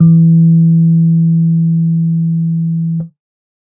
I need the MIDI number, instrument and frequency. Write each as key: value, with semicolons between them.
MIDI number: 52; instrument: electronic keyboard; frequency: 164.8 Hz